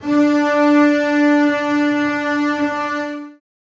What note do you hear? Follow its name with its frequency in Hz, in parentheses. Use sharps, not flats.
D4 (293.7 Hz)